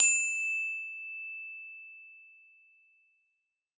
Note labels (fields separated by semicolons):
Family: mallet percussion; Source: acoustic; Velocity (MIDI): 50; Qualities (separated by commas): bright, reverb